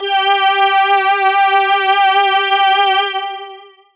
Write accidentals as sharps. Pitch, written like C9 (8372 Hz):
G4 (392 Hz)